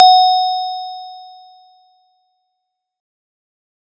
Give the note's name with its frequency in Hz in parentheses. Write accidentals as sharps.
F#5 (740 Hz)